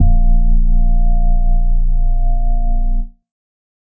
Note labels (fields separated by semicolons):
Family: organ; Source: electronic; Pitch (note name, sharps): A#0; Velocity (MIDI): 75; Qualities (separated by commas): dark